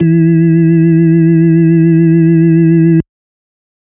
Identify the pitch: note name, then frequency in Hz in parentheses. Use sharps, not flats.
E3 (164.8 Hz)